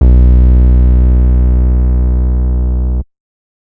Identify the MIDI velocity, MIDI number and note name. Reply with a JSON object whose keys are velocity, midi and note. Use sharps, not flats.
{"velocity": 100, "midi": 35, "note": "B1"}